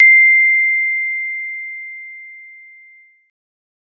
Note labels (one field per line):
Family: mallet percussion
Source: acoustic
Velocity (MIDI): 50